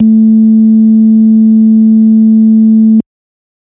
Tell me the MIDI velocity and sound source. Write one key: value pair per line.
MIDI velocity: 127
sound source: electronic